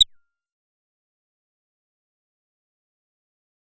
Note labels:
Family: bass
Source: synthesizer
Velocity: 100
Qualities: distorted, fast decay, percussive

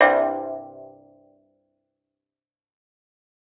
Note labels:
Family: guitar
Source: acoustic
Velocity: 50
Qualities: fast decay

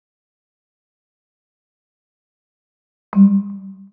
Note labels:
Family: mallet percussion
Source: synthesizer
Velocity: 100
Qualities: dark, long release, multiphonic, percussive, tempo-synced

